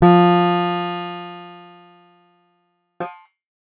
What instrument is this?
acoustic guitar